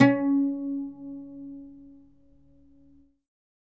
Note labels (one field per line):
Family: guitar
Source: acoustic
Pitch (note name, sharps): C#4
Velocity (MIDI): 100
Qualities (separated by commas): reverb